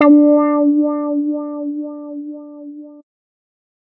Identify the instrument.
synthesizer bass